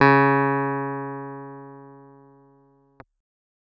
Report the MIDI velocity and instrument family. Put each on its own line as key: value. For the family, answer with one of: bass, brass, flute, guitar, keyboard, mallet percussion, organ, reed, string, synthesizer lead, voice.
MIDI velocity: 100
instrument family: keyboard